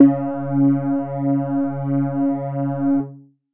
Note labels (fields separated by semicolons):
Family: keyboard; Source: electronic; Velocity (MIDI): 100; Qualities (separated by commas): distorted